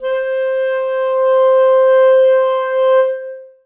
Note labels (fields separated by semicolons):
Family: reed; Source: acoustic; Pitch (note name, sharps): C5; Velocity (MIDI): 100; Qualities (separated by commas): long release, reverb